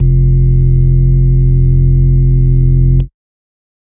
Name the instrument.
electronic organ